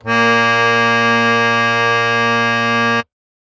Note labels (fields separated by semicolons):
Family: keyboard; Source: acoustic; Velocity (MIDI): 50; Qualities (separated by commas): bright